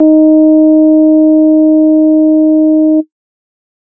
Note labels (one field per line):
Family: organ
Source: electronic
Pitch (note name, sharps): D#4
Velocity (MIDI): 75